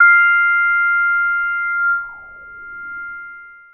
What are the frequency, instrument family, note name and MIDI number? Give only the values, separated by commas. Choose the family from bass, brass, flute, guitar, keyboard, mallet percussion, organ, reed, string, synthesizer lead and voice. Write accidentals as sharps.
1397 Hz, synthesizer lead, F6, 89